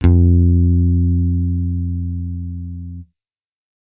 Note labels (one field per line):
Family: bass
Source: electronic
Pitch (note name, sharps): F2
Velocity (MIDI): 127